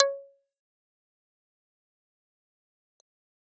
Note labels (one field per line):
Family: keyboard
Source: electronic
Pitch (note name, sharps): C#5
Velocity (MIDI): 127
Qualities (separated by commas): fast decay, percussive